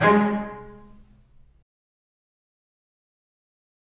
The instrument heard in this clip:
acoustic string instrument